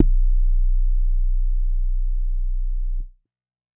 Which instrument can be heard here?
synthesizer bass